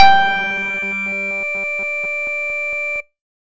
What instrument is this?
synthesizer bass